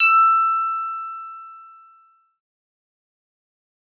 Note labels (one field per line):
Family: synthesizer lead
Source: synthesizer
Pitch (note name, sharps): E6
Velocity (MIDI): 50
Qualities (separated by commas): distorted, fast decay